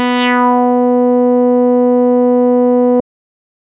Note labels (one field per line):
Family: bass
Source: synthesizer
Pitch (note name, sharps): B3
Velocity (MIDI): 127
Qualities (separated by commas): distorted